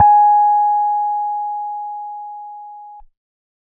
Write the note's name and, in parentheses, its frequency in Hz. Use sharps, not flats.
G#5 (830.6 Hz)